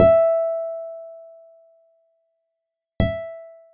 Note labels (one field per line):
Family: guitar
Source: acoustic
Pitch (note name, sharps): E5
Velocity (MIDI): 50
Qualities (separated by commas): dark